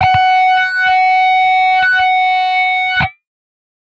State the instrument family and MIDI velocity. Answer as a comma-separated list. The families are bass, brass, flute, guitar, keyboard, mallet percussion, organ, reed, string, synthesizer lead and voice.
guitar, 25